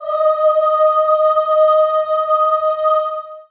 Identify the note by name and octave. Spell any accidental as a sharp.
D#5